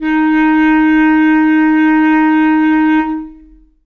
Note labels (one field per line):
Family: reed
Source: acoustic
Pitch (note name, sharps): D#4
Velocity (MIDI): 50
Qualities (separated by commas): long release, reverb